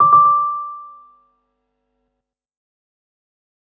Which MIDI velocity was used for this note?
50